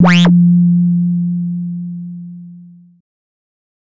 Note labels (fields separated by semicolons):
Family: bass; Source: synthesizer; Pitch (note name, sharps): F3; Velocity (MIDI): 100; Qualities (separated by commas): distorted